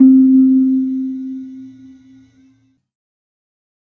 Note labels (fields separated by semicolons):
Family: keyboard; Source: electronic; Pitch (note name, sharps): C4; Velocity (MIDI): 25